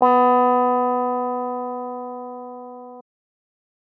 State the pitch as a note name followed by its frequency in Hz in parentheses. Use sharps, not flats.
B3 (246.9 Hz)